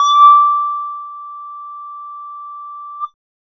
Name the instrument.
synthesizer bass